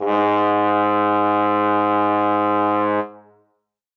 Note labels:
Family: brass; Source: acoustic; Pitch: G#2; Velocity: 100; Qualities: reverb

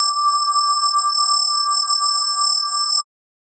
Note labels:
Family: mallet percussion; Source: electronic; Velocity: 75; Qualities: multiphonic, non-linear envelope

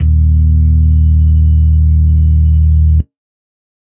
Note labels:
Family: organ; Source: electronic; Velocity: 50; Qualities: dark

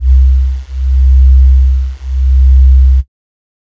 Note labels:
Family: flute; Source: synthesizer; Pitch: C2; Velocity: 50; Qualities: dark

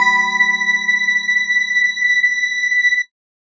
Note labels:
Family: mallet percussion; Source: electronic; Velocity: 75

